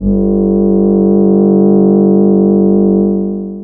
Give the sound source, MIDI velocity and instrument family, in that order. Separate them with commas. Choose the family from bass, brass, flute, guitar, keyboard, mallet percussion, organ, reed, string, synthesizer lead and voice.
synthesizer, 25, voice